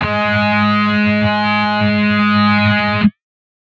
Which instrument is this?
electronic guitar